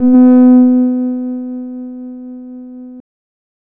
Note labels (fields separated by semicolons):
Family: bass; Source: synthesizer; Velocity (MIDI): 75; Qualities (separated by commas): distorted, non-linear envelope